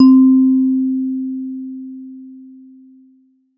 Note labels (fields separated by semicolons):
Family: mallet percussion; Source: acoustic; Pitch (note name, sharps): C4; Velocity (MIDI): 100